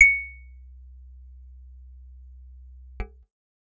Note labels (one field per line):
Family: guitar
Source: acoustic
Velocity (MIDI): 127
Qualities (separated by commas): percussive